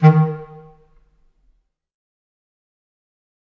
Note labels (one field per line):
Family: reed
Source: acoustic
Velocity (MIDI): 25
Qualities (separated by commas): fast decay, percussive, reverb